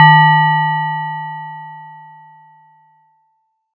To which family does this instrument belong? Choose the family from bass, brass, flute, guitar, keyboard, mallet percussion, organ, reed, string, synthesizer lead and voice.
mallet percussion